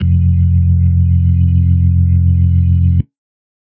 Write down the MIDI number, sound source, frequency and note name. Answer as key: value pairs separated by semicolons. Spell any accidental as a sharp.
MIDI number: 29; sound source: electronic; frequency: 43.65 Hz; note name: F1